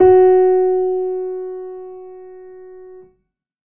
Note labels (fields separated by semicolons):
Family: keyboard; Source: acoustic; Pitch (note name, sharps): F#4; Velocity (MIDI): 50; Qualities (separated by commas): reverb